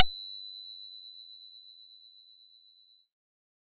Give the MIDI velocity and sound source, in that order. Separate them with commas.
127, electronic